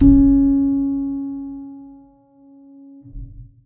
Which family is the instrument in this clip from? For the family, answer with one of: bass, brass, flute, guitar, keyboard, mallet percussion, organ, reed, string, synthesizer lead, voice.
keyboard